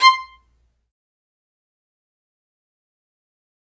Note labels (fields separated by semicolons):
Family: string; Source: acoustic; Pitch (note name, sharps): C6; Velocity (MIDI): 25; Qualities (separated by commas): fast decay, percussive, reverb